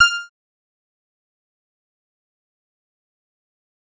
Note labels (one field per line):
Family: bass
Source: synthesizer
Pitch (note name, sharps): F6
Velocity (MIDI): 75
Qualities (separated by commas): fast decay, percussive